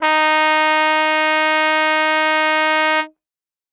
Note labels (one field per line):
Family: brass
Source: acoustic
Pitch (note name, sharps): D#4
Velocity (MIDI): 127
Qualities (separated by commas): bright